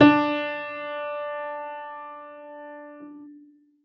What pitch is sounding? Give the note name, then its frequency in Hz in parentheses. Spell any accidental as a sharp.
D4 (293.7 Hz)